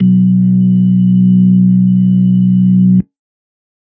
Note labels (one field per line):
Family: organ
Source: electronic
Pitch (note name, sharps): B1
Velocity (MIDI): 75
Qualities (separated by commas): dark